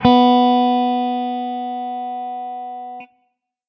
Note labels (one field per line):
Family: guitar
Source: electronic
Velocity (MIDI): 50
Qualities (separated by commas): distorted